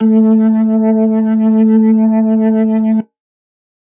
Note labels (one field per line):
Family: organ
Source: electronic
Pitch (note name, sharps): A3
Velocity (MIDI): 127